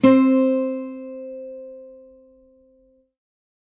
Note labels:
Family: guitar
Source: acoustic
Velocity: 100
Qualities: reverb

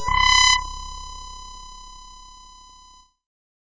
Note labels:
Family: keyboard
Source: synthesizer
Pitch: B5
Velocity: 75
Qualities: bright, distorted

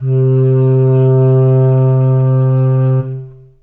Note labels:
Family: reed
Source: acoustic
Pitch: C3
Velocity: 50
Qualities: dark, long release, reverb

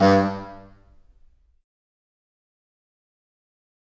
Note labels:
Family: reed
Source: acoustic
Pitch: G2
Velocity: 127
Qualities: distorted, fast decay, percussive, reverb

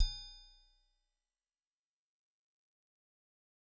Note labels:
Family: mallet percussion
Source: acoustic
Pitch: B0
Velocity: 100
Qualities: fast decay, percussive

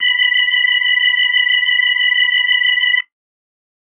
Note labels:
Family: organ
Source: electronic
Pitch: B5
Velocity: 25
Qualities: reverb

